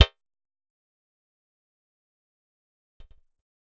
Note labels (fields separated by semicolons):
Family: bass; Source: synthesizer; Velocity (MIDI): 127; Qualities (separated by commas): fast decay, percussive